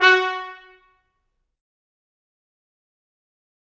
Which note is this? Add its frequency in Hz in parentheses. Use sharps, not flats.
F#4 (370 Hz)